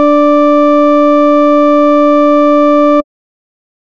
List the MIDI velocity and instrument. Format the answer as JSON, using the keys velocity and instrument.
{"velocity": 127, "instrument": "synthesizer bass"}